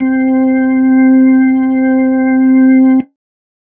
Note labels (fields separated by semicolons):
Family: organ; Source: electronic; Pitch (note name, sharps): C4; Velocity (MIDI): 50; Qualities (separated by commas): dark